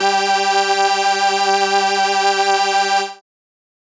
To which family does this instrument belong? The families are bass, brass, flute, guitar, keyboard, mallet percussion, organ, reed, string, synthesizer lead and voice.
keyboard